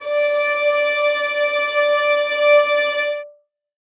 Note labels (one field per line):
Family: string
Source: acoustic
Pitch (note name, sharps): D5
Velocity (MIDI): 25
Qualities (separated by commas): reverb